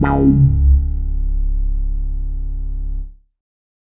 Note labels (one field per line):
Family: bass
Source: synthesizer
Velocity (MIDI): 50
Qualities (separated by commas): distorted, non-linear envelope